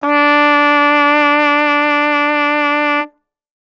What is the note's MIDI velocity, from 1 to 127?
100